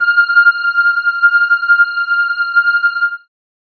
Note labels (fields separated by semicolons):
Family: keyboard; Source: synthesizer; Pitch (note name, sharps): F6; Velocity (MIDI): 25; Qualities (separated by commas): bright